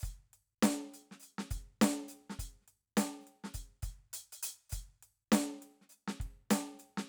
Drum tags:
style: New Orleans funk; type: beat; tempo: 102 BPM; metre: 4/4; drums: closed hi-hat, hi-hat pedal, snare, kick

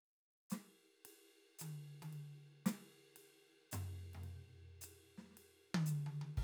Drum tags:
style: jazz; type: beat; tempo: 112 BPM; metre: 4/4; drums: crash, ride, hi-hat pedal, snare, high tom, floor tom, kick

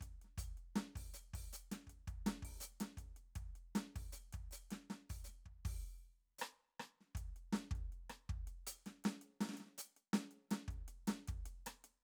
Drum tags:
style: funk; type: beat; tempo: 80 BPM; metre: 4/4; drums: closed hi-hat, open hi-hat, hi-hat pedal, snare, cross-stick, kick

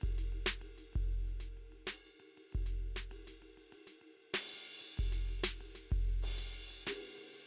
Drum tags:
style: jazz fusion; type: beat; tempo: 96 BPM; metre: 4/4; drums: ride, ride bell, hi-hat pedal, snare, floor tom, kick

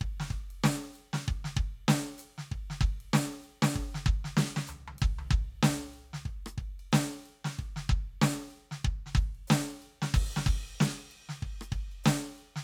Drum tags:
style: rock; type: beat; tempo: 95 BPM; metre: 4/4; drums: crash, ride, ride bell, hi-hat pedal, snare, cross-stick, floor tom, kick

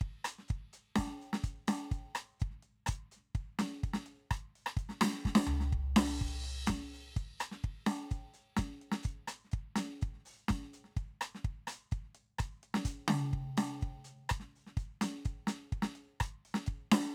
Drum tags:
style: reggae; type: beat; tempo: 126 BPM; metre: 4/4; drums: crash, closed hi-hat, open hi-hat, snare, cross-stick, high tom, floor tom, kick

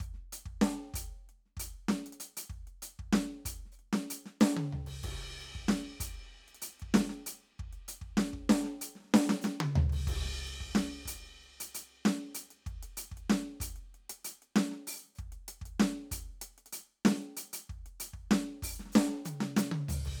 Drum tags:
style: rock; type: beat; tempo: 95 BPM; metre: 4/4; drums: crash, ride, closed hi-hat, open hi-hat, hi-hat pedal, snare, high tom, floor tom, kick

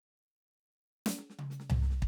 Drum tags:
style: rock; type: fill; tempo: 115 BPM; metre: 4/4; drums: hi-hat pedal, snare, high tom, floor tom, kick

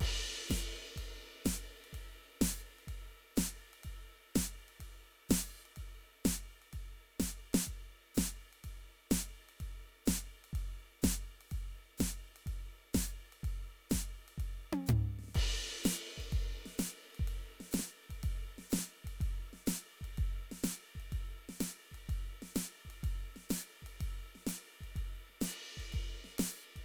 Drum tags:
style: rock shuffle; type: beat; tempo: 125 BPM; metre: 4/4; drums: ride, hi-hat pedal, snare, high tom, floor tom, kick

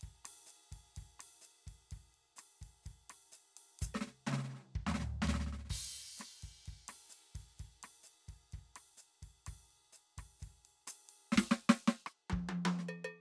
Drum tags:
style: bossa nova; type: beat; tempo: 127 BPM; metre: 4/4; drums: crash, ride, hi-hat pedal, percussion, snare, cross-stick, high tom, mid tom, floor tom, kick

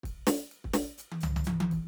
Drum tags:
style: gospel; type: fill; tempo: 120 BPM; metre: 4/4; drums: ride, hi-hat pedal, snare, high tom, floor tom, kick

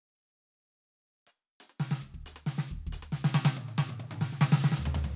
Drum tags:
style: New Orleans funk; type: fill; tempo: 93 BPM; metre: 4/4; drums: percussion, snare, high tom, floor tom, kick

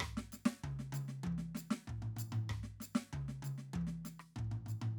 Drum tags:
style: samba-reggae; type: beat; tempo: 96 BPM; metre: 4/4; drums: percussion, snare, cross-stick, high tom, mid tom, floor tom, kick

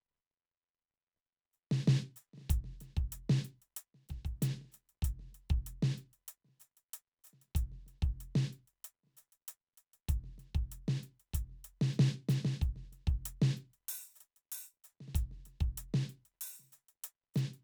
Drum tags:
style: funk; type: beat; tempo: 95 BPM; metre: 4/4; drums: closed hi-hat, open hi-hat, hi-hat pedal, snare, kick

